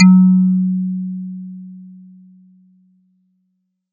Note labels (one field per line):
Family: mallet percussion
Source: acoustic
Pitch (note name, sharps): F#3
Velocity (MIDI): 25